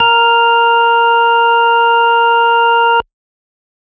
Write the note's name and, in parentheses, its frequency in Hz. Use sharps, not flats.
A#4 (466.2 Hz)